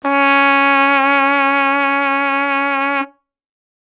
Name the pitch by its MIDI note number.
61